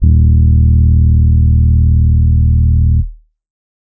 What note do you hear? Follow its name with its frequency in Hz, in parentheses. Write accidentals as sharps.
D#1 (38.89 Hz)